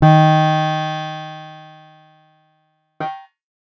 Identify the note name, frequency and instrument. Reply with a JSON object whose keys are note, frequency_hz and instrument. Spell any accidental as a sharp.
{"note": "D#3", "frequency_hz": 155.6, "instrument": "acoustic guitar"}